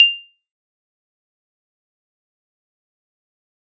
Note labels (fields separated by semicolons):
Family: keyboard; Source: electronic; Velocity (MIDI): 75; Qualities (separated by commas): bright, fast decay, percussive